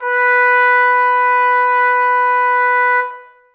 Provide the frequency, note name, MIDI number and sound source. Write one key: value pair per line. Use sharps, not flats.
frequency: 493.9 Hz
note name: B4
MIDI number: 71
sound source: acoustic